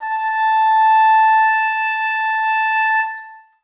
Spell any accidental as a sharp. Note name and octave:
A5